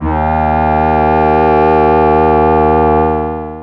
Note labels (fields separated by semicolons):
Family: voice; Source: synthesizer; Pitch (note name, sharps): D#2; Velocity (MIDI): 127; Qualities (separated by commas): distorted, long release